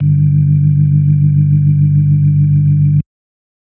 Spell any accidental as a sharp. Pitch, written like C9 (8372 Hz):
G1 (49 Hz)